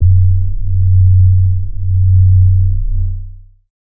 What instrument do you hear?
synthesizer bass